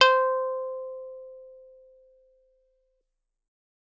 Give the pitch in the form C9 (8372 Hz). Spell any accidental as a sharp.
C5 (523.3 Hz)